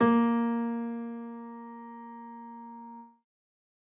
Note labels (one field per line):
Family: keyboard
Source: acoustic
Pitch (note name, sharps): A#3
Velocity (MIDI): 25